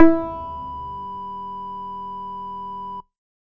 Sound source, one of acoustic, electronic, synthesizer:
synthesizer